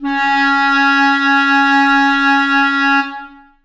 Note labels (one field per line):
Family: reed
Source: acoustic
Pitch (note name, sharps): C#4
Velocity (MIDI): 127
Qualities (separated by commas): long release, reverb